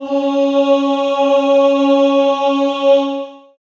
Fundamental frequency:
277.2 Hz